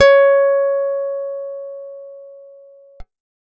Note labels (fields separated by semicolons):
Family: guitar; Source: acoustic; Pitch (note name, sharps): C#5; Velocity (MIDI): 25